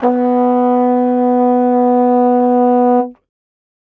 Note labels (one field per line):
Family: brass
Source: acoustic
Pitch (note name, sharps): B3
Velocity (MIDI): 25